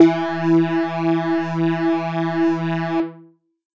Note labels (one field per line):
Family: keyboard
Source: electronic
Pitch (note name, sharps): E3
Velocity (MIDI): 127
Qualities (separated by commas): distorted